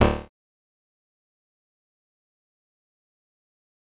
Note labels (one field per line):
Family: bass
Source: synthesizer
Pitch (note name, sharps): D1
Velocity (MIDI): 25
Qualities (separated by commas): bright, distorted, fast decay, percussive